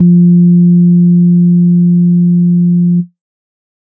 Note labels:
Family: organ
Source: electronic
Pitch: F3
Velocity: 75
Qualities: dark

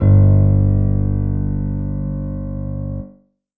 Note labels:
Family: keyboard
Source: electronic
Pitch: G1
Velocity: 25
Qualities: reverb

